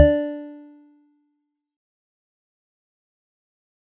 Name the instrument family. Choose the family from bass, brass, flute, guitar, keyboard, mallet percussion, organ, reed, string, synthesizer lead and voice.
mallet percussion